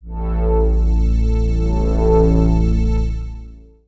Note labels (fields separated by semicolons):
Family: synthesizer lead; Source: synthesizer; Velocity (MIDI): 25; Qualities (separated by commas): long release, non-linear envelope